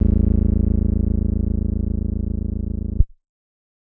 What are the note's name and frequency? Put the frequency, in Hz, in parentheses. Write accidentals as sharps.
A0 (27.5 Hz)